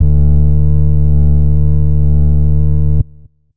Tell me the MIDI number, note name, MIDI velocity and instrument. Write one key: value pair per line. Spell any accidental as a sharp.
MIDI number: 38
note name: D2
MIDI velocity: 75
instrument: acoustic flute